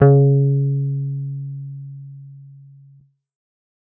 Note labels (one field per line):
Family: bass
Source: synthesizer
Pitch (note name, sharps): C#3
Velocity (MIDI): 100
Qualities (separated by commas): dark